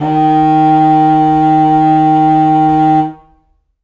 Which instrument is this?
acoustic reed instrument